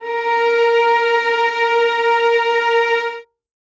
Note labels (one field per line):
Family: string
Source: acoustic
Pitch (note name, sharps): A#4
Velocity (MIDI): 50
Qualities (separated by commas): reverb